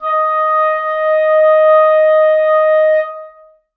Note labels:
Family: reed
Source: acoustic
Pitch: D#5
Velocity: 100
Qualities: long release, reverb

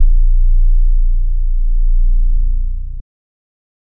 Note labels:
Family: bass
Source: synthesizer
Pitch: A#0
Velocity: 25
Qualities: dark

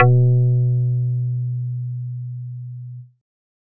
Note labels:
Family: bass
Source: synthesizer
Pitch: B2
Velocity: 127

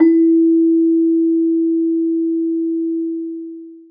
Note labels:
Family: mallet percussion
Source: acoustic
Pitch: E4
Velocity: 50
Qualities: long release, reverb

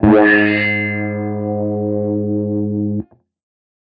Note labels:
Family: guitar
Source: electronic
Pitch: G#2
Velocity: 127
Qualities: bright, distorted, non-linear envelope

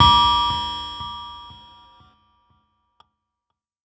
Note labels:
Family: keyboard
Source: electronic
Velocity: 100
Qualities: bright, distorted

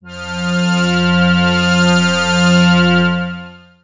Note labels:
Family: synthesizer lead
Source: synthesizer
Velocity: 127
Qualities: bright, long release, non-linear envelope

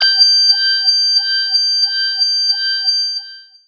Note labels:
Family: voice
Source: synthesizer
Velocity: 75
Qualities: bright, long release, non-linear envelope, tempo-synced

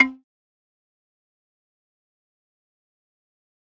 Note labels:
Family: mallet percussion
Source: acoustic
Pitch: C4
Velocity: 127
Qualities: fast decay, percussive, reverb

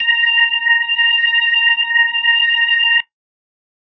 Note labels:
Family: organ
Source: electronic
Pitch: A#5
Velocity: 50

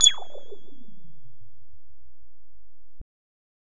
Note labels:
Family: bass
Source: synthesizer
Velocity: 75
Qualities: bright, distorted

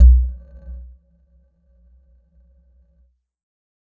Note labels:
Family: mallet percussion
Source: electronic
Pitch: B1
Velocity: 50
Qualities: dark, non-linear envelope, percussive

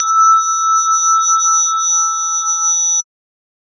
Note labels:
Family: mallet percussion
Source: synthesizer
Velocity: 127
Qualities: bright, multiphonic, non-linear envelope

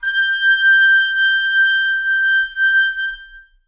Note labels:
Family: reed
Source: acoustic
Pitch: G6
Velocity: 127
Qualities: reverb

